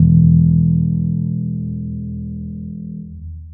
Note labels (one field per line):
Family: keyboard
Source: acoustic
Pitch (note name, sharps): E1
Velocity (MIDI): 25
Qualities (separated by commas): dark, long release, reverb